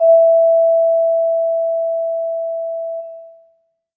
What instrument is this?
acoustic mallet percussion instrument